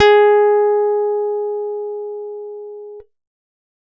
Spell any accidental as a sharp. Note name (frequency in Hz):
G#4 (415.3 Hz)